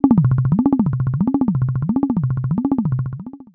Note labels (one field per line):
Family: voice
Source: synthesizer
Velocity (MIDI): 100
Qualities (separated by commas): long release, non-linear envelope, tempo-synced